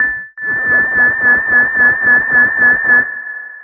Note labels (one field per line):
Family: bass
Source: synthesizer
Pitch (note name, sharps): A6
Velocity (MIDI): 100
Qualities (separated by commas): long release, reverb